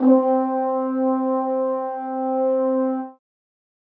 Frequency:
261.6 Hz